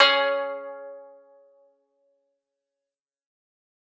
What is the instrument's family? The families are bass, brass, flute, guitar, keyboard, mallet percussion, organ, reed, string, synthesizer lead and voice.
guitar